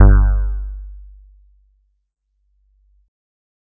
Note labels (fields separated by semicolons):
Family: keyboard; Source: electronic; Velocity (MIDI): 100